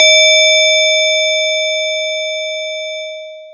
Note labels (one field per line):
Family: mallet percussion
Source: acoustic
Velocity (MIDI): 50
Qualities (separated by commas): distorted, long release